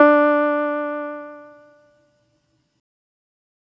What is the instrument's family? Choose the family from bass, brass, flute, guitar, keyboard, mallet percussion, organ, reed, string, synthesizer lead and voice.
keyboard